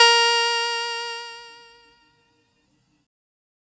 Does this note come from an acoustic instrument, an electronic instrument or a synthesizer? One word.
synthesizer